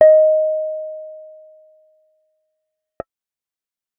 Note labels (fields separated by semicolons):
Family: bass; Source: synthesizer; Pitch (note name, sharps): D#5; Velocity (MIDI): 50